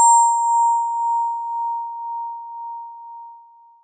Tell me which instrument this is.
acoustic mallet percussion instrument